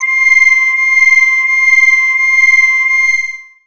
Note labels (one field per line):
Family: bass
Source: synthesizer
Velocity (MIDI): 50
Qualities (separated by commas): distorted, long release, multiphonic